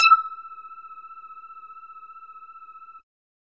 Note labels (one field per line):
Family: bass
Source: synthesizer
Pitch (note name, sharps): E6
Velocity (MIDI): 100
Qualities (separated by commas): percussive